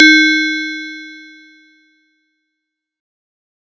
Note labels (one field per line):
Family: mallet percussion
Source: acoustic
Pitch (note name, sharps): D#4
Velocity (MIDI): 127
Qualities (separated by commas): bright